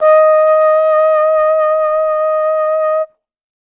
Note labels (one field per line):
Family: brass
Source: acoustic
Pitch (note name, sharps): D#5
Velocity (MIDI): 25